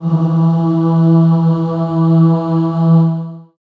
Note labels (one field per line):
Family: voice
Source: acoustic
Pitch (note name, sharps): E3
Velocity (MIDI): 50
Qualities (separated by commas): long release, reverb